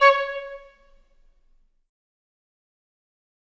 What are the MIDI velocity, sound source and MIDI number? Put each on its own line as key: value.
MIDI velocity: 50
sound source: acoustic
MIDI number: 73